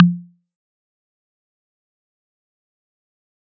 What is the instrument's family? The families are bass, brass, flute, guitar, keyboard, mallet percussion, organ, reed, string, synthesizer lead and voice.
mallet percussion